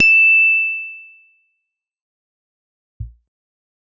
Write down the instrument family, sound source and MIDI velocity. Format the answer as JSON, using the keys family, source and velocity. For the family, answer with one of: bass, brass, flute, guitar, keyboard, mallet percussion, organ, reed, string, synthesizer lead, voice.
{"family": "guitar", "source": "electronic", "velocity": 127}